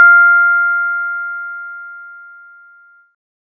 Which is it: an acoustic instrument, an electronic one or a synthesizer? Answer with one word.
synthesizer